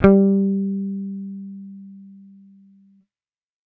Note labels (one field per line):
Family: bass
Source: electronic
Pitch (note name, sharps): G3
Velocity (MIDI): 100